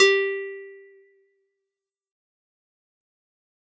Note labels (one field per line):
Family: guitar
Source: acoustic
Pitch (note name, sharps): G4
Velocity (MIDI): 127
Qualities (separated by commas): fast decay